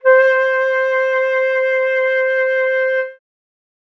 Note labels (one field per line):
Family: flute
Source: acoustic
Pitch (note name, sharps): C5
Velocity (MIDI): 100